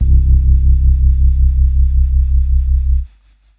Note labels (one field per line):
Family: keyboard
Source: electronic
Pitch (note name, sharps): C1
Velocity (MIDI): 25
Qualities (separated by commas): dark